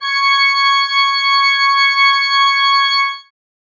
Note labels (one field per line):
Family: organ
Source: acoustic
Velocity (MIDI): 127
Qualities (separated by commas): bright, reverb